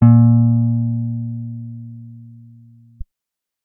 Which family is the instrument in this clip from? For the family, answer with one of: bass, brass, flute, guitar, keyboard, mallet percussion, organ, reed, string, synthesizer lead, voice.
guitar